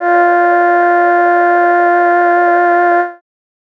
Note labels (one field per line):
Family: voice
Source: synthesizer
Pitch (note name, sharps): F4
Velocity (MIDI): 50